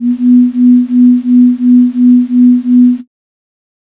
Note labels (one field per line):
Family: flute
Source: synthesizer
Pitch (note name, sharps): B3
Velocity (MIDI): 75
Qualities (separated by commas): dark